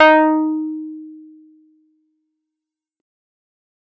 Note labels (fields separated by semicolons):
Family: keyboard; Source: electronic; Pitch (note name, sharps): D#4; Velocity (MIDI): 100; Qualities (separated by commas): distorted, fast decay